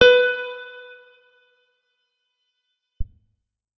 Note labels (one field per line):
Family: guitar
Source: electronic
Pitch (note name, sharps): B4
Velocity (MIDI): 50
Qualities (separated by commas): percussive, reverb